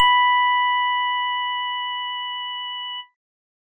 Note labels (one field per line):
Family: organ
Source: electronic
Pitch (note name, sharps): B5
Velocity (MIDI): 100